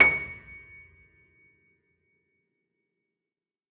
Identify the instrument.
acoustic keyboard